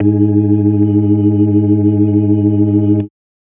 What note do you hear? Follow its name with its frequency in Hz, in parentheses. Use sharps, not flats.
G#2 (103.8 Hz)